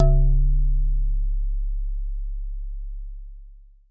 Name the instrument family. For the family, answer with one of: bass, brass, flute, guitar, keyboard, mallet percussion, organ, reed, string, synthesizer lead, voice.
mallet percussion